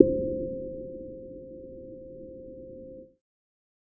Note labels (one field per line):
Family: bass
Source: synthesizer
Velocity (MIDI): 100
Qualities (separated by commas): dark